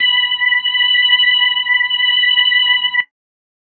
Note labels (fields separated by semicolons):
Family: organ; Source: electronic; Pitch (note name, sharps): B5; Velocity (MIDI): 127